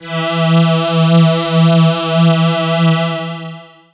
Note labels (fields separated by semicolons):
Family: voice; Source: synthesizer; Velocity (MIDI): 25; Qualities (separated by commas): distorted, long release